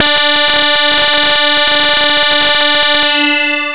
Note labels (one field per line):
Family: bass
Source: synthesizer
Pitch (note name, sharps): D4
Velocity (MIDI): 100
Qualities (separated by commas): bright, distorted, long release